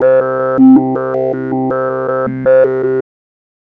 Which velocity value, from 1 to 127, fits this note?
25